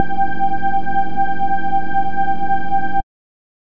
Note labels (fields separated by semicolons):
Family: bass; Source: synthesizer; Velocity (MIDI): 127